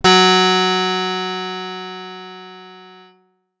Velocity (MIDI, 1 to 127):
127